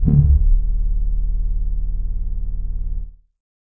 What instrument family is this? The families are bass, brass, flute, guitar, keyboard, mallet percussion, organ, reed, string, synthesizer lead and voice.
bass